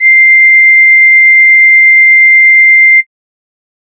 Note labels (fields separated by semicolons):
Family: flute; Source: synthesizer; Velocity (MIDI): 100